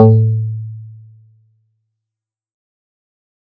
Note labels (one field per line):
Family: guitar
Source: synthesizer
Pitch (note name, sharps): A2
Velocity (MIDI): 75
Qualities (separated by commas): dark, fast decay